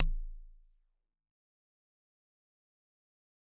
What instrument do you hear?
acoustic mallet percussion instrument